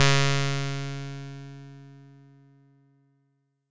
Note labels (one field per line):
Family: bass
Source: synthesizer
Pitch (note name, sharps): C#3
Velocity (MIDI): 127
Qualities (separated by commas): bright, distorted